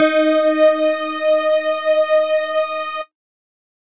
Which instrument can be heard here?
electronic mallet percussion instrument